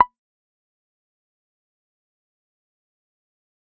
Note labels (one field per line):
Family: guitar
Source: electronic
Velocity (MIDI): 25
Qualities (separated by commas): fast decay, percussive